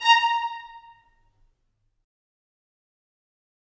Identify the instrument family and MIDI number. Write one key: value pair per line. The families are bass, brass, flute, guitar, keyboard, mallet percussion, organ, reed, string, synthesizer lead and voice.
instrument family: string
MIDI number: 82